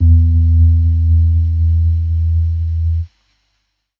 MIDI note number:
40